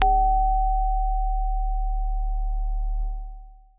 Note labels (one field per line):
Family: keyboard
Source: acoustic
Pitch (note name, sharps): D1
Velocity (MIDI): 25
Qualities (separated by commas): long release